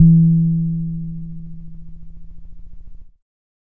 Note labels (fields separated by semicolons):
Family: keyboard; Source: electronic; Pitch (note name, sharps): E3; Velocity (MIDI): 100; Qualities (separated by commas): dark